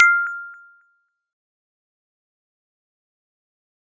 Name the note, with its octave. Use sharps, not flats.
F6